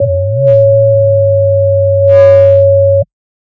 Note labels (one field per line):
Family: bass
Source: synthesizer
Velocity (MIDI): 127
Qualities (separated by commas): dark